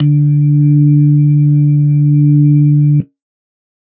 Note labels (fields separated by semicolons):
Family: organ; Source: electronic; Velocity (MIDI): 25